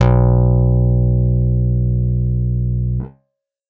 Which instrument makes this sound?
electronic guitar